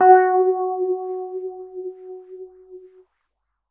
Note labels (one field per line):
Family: keyboard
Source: electronic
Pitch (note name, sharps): F#4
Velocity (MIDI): 75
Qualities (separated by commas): non-linear envelope